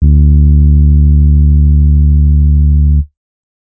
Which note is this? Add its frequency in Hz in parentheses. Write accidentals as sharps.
D2 (73.42 Hz)